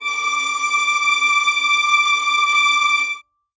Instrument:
acoustic string instrument